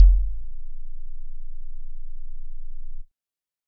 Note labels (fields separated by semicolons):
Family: keyboard; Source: electronic; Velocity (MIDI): 50